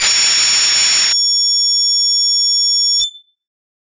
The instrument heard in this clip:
electronic guitar